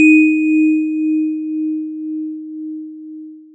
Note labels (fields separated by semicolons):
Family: mallet percussion; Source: acoustic; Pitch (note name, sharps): D#4; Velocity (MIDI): 25; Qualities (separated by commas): long release